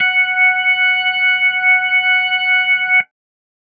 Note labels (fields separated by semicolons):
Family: organ; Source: electronic; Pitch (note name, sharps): F#5; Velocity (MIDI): 100